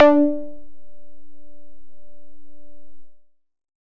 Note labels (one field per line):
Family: bass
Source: synthesizer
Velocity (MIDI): 25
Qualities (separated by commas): distorted